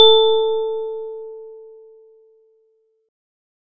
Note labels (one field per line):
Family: organ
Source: electronic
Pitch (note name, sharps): A4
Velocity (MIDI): 75